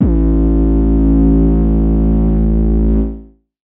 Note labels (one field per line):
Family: synthesizer lead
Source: synthesizer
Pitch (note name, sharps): A1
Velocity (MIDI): 25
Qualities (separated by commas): distorted, multiphonic, non-linear envelope